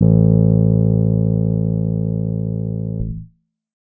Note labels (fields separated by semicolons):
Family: guitar; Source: electronic; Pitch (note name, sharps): A1; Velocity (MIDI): 25; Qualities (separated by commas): reverb